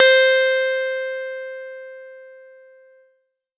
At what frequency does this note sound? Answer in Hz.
523.3 Hz